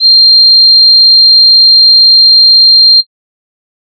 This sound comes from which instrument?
synthesizer flute